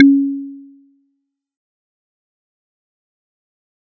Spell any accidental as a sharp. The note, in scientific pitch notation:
C#4